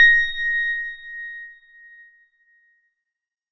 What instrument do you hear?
electronic organ